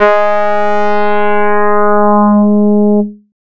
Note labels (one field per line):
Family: bass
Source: synthesizer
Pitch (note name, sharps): G#3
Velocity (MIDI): 100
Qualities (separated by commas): distorted